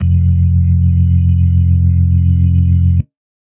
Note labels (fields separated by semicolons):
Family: organ; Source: electronic; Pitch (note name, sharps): F1; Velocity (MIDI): 50; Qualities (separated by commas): dark